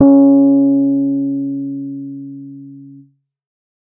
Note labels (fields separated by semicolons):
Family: keyboard; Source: electronic; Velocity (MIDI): 75; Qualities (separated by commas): dark